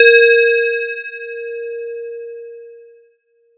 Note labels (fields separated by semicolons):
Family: mallet percussion; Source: electronic; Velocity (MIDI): 100; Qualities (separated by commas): multiphonic